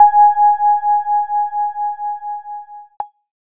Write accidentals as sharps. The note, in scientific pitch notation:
G#5